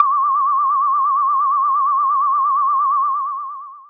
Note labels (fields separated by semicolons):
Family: bass; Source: synthesizer; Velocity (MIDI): 127; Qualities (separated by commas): long release